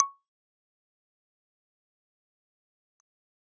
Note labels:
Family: keyboard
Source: electronic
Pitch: C#6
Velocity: 100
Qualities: fast decay, percussive

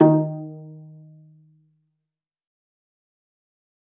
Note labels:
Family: string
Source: acoustic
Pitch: D#3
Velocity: 127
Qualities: dark, fast decay, percussive, reverb

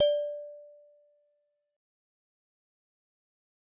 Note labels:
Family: mallet percussion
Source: acoustic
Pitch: D5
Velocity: 50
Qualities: fast decay, percussive

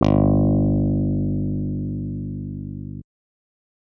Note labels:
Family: keyboard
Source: electronic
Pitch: G1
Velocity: 100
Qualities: distorted

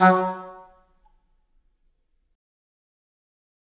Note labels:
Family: reed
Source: acoustic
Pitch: F#3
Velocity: 50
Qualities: fast decay, percussive, reverb

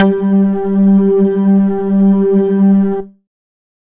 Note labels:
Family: bass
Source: synthesizer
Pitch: G3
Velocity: 75

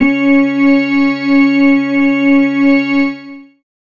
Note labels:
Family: organ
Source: electronic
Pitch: C#4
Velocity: 50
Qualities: long release, reverb

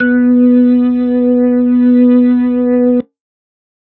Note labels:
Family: organ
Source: electronic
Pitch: B3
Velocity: 25

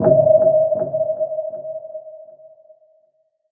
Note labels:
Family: synthesizer lead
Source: synthesizer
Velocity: 50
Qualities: non-linear envelope, reverb

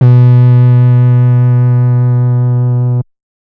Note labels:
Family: bass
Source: synthesizer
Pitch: B2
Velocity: 50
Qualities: distorted

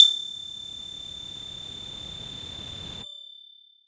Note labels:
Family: voice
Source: synthesizer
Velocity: 100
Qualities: distorted

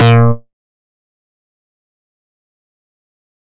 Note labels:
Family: bass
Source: synthesizer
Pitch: A#2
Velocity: 100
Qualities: fast decay, percussive

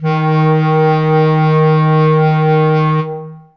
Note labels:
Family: reed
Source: acoustic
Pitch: D#3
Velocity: 100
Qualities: long release, reverb

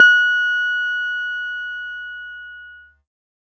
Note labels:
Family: keyboard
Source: electronic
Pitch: F#6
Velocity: 50

